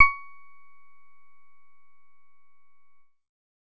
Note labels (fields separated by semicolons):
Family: bass; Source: synthesizer; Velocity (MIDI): 25